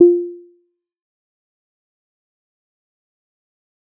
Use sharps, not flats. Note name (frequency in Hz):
F4 (349.2 Hz)